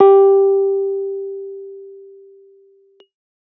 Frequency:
392 Hz